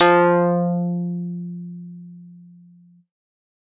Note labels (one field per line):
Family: keyboard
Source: electronic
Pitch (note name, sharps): F3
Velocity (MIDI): 127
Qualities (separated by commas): distorted